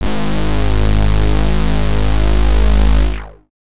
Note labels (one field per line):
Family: bass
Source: synthesizer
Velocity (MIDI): 127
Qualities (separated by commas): bright, distorted